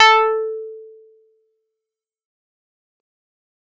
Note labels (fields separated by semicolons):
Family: keyboard; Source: electronic; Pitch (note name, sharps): A4; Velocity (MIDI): 127; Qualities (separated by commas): distorted, fast decay